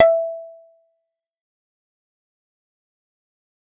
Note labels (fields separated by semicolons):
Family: bass; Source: synthesizer; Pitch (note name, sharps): E5; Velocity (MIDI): 127; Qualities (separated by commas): fast decay, percussive